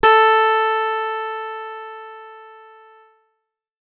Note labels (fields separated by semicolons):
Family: guitar; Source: acoustic; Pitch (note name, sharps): A4; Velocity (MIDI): 50; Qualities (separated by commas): bright, distorted